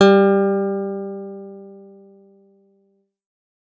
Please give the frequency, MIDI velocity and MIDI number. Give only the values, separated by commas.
196 Hz, 127, 55